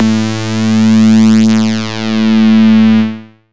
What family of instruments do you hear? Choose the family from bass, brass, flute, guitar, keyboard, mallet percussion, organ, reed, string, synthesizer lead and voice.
bass